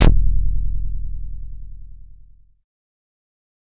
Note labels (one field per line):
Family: bass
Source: synthesizer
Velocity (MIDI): 127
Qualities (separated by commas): distorted